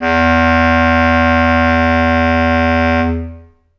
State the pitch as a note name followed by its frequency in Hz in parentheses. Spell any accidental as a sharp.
E2 (82.41 Hz)